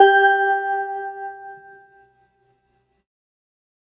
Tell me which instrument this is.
electronic organ